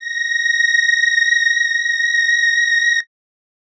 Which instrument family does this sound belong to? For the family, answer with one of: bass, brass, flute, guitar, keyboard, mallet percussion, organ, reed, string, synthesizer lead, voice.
reed